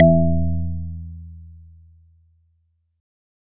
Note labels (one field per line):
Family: organ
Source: electronic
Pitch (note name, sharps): E2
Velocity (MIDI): 127